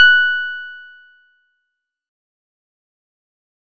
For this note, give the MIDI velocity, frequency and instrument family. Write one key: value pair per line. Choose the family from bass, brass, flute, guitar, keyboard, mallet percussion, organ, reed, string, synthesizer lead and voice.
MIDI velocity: 50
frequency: 1480 Hz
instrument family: guitar